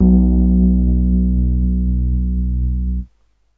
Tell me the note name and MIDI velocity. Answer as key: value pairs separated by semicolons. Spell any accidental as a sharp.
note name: B1; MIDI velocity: 50